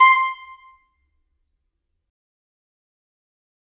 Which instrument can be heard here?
acoustic reed instrument